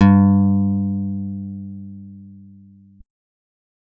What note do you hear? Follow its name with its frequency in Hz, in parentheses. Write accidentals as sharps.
G2 (98 Hz)